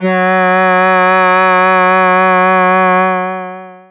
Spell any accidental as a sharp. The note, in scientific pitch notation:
F#3